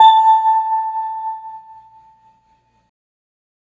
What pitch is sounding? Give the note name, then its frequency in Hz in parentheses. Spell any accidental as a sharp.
A5 (880 Hz)